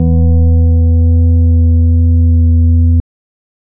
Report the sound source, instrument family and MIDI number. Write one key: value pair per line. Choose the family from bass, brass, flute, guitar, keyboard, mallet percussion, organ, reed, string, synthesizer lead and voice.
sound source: electronic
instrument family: organ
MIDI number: 40